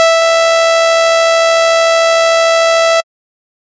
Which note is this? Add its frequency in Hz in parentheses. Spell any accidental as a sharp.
E5 (659.3 Hz)